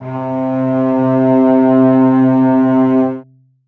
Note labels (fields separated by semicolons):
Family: string; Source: acoustic; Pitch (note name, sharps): C3; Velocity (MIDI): 50; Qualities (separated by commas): reverb